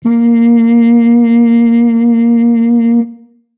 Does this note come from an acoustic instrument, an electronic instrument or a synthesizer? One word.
acoustic